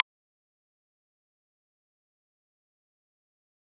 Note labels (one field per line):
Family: guitar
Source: electronic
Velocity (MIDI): 100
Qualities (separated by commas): fast decay, percussive